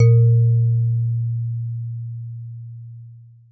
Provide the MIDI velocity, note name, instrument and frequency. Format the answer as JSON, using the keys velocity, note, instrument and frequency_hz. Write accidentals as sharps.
{"velocity": 75, "note": "A#2", "instrument": "acoustic mallet percussion instrument", "frequency_hz": 116.5}